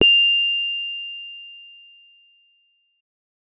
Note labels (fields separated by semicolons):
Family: keyboard; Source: electronic; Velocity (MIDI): 50; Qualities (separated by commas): bright